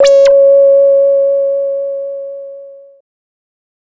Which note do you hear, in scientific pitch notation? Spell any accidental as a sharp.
C#5